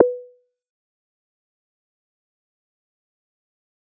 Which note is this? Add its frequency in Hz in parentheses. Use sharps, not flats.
B4 (493.9 Hz)